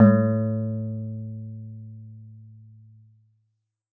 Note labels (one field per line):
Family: guitar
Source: synthesizer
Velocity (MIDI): 127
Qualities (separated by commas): dark